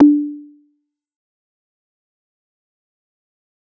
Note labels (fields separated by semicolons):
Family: bass; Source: synthesizer; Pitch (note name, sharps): D4; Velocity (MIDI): 127; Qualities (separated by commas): dark, fast decay, percussive